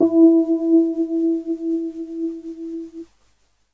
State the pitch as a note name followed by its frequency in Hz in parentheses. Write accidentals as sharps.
E4 (329.6 Hz)